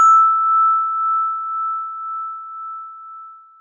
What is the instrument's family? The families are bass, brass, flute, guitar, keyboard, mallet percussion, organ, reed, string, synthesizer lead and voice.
mallet percussion